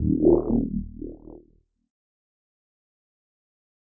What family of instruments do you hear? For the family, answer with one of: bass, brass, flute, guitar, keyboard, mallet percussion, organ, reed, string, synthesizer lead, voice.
keyboard